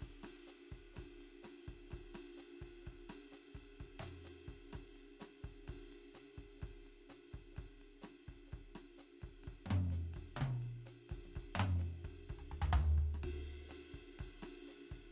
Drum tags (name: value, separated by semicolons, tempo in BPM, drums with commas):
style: bossa nova; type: beat; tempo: 127 BPM; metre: 4/4; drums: ride, ride bell, hi-hat pedal, snare, cross-stick, high tom, mid tom, floor tom, kick